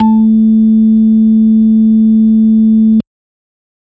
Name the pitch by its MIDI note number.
57